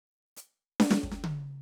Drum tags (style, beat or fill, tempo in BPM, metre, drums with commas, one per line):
Motown
fill
148 BPM
4/4
hi-hat pedal, snare, high tom, kick